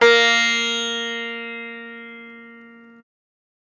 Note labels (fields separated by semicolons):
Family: guitar; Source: acoustic; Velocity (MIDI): 100; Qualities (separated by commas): bright, multiphonic, reverb